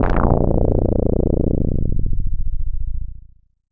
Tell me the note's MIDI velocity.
100